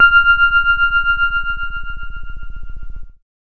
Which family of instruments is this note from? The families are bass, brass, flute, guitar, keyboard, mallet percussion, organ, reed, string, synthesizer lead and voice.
keyboard